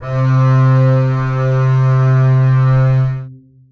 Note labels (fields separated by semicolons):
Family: string; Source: acoustic; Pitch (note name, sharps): C3; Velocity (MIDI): 50; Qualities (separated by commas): long release, reverb